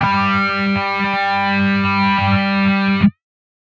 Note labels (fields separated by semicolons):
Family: guitar; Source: electronic; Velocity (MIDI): 25; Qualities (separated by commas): bright, distorted